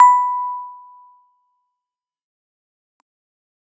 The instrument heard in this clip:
electronic keyboard